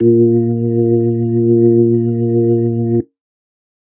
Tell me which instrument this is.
electronic organ